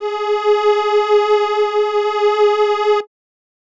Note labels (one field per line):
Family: reed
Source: acoustic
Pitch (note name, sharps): G#4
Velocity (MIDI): 127